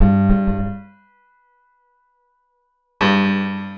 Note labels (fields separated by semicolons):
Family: guitar; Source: acoustic; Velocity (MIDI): 25; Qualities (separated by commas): reverb